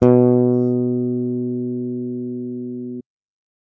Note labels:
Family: bass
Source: electronic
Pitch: B2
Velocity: 127

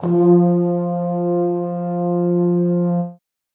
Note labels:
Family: brass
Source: acoustic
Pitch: F3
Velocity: 50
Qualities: reverb

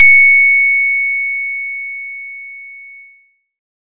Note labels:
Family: guitar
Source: acoustic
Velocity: 50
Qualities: bright

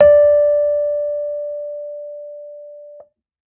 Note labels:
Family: keyboard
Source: electronic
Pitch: D5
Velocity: 100

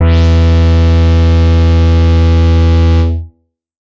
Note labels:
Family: bass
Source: synthesizer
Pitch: E2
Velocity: 100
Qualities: distorted

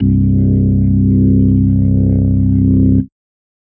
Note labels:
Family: organ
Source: electronic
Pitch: C1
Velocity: 127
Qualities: distorted

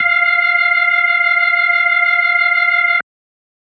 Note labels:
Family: organ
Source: electronic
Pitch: F5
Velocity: 100

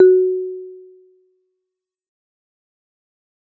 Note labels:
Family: mallet percussion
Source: acoustic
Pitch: F#4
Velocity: 50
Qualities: fast decay

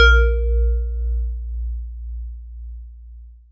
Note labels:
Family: mallet percussion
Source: acoustic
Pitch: A#1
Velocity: 127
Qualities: long release

